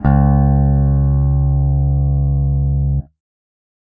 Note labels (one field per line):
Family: guitar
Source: electronic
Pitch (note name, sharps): C#2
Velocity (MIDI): 75